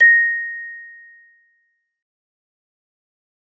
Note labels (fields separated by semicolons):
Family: mallet percussion; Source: acoustic; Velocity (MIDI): 75; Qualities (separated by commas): fast decay